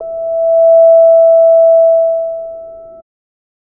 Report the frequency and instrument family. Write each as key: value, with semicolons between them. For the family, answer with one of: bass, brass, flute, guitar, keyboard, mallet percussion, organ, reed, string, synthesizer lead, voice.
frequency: 659.3 Hz; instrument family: bass